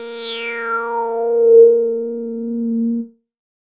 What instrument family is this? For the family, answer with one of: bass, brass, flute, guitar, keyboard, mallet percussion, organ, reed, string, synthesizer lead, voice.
bass